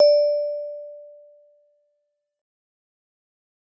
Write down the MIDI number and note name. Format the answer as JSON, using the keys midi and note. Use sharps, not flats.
{"midi": 74, "note": "D5"}